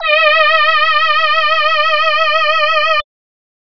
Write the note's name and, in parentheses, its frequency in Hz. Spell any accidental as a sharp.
D#5 (622.3 Hz)